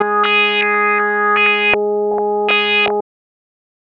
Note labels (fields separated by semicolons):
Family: bass; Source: synthesizer; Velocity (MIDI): 50; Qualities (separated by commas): tempo-synced